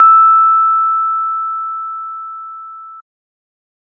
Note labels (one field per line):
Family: organ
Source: electronic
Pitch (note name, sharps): E6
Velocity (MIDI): 75